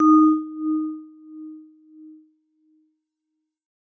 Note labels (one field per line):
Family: mallet percussion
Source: acoustic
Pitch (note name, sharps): D#4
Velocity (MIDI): 75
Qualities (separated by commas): non-linear envelope